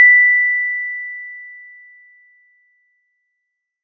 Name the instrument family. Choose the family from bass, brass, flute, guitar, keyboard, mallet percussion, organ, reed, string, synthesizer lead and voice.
mallet percussion